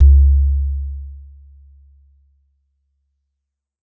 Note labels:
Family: mallet percussion; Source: acoustic; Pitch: C#2; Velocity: 75; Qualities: dark, non-linear envelope

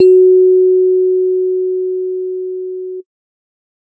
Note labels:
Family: keyboard; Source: electronic; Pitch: F#4; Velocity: 50

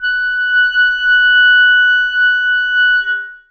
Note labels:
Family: reed; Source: acoustic; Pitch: F#6; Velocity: 75; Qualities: reverb

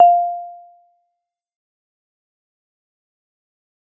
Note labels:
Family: mallet percussion; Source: acoustic; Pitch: F5; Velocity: 75; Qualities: fast decay, percussive

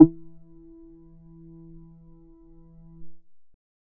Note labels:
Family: bass; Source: synthesizer; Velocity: 25; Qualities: distorted, percussive

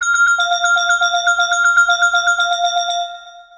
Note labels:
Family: mallet percussion; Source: synthesizer; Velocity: 100; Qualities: long release, multiphonic, tempo-synced

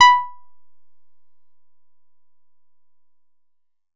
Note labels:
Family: guitar; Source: synthesizer; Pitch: B5; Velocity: 75; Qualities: percussive

